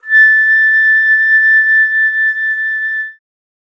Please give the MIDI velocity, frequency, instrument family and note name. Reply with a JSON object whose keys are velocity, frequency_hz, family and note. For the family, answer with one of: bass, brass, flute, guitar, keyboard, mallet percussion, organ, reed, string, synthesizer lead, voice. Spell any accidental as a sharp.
{"velocity": 25, "frequency_hz": 1760, "family": "flute", "note": "A6"}